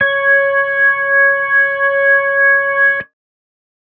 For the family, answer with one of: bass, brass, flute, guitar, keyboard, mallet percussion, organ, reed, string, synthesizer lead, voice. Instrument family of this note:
organ